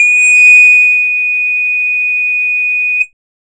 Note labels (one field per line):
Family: bass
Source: synthesizer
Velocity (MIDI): 127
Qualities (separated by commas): bright